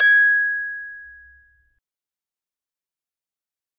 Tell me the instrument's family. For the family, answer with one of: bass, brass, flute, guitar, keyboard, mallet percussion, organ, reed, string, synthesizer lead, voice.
mallet percussion